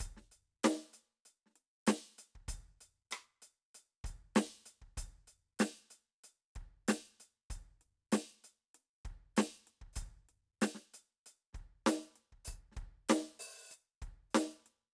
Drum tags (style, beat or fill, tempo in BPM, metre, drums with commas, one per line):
soul
beat
96 BPM
4/4
closed hi-hat, open hi-hat, hi-hat pedal, snare, cross-stick, kick